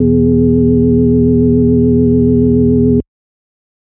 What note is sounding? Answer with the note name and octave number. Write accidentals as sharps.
E2